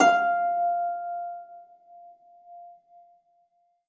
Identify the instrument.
acoustic string instrument